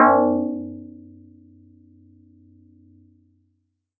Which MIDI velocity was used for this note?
100